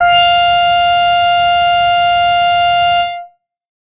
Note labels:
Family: bass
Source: synthesizer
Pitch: F5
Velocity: 75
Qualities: distorted

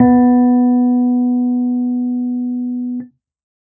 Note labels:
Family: keyboard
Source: electronic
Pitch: B3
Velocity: 75

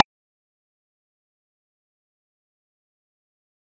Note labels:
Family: mallet percussion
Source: electronic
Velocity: 100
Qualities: fast decay, percussive

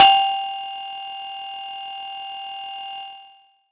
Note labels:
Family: mallet percussion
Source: acoustic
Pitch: G5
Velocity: 75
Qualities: distorted

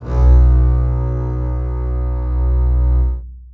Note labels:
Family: string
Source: acoustic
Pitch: B1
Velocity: 127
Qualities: long release, reverb

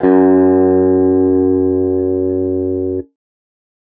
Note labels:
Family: guitar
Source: electronic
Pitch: F#2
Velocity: 75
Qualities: distorted

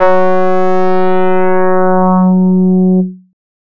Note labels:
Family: bass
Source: synthesizer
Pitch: F#3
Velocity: 75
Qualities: distorted

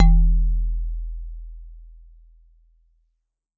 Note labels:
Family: mallet percussion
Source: acoustic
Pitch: E1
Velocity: 127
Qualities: dark

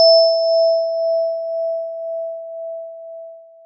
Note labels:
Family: mallet percussion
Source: acoustic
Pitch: E5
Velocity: 25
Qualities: bright, long release

